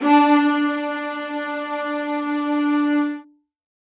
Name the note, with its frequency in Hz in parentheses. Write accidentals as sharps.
D4 (293.7 Hz)